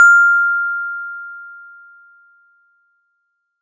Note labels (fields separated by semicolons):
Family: mallet percussion; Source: acoustic; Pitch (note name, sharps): F6; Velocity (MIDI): 50